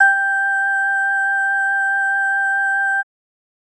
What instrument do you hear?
electronic organ